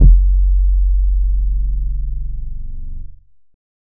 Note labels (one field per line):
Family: bass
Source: synthesizer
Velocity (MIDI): 25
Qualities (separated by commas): distorted